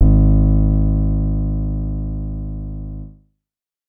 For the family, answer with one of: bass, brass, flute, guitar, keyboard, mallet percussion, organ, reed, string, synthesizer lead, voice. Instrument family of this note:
keyboard